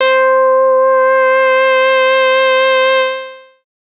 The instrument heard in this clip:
synthesizer bass